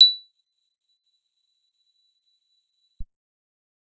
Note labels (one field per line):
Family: guitar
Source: acoustic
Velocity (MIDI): 100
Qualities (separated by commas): bright, percussive